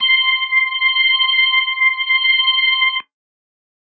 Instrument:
electronic organ